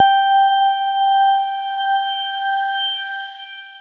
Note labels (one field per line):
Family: keyboard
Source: electronic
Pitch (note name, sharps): G5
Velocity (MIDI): 75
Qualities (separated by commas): long release